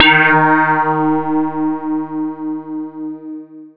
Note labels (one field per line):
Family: mallet percussion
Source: electronic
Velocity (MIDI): 25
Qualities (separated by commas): distorted, long release, non-linear envelope